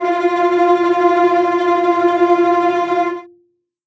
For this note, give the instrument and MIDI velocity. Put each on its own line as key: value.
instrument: acoustic string instrument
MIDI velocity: 50